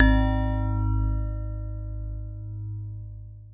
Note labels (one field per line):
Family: mallet percussion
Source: acoustic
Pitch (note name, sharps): G#1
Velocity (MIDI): 127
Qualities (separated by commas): long release